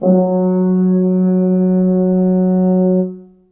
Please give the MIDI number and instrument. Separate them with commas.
54, acoustic brass instrument